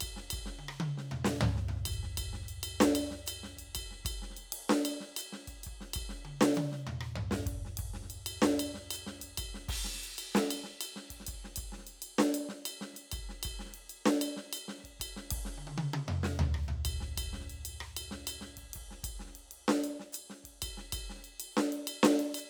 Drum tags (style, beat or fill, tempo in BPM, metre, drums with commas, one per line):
Afro-Cuban
beat
128 BPM
4/4
crash, ride, ride bell, hi-hat pedal, snare, cross-stick, high tom, mid tom, floor tom, kick